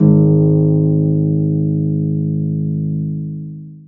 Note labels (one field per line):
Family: string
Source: acoustic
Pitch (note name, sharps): G#1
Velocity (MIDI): 75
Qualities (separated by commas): long release, reverb